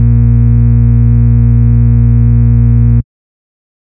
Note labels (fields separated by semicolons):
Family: bass; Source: synthesizer; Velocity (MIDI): 75; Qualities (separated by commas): dark, distorted